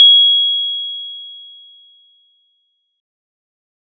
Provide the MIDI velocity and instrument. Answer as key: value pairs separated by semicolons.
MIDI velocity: 25; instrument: acoustic mallet percussion instrument